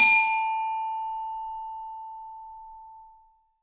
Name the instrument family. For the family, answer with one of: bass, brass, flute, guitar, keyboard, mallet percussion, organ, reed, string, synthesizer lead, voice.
mallet percussion